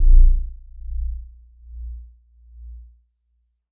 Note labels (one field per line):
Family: mallet percussion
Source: electronic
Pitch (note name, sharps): A#0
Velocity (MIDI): 25